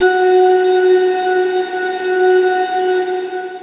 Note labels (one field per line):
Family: guitar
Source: electronic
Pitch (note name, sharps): F#4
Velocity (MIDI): 25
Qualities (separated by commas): long release